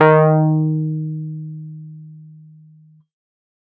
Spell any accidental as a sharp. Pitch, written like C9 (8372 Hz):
D#3 (155.6 Hz)